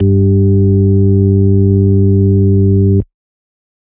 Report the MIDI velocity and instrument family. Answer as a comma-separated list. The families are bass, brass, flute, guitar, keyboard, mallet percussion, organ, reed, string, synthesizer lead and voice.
25, organ